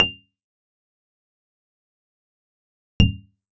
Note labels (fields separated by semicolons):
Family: guitar; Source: acoustic; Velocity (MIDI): 50; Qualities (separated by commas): percussive